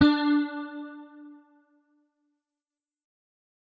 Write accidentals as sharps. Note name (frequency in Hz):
D4 (293.7 Hz)